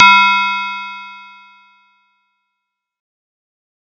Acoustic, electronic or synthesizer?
acoustic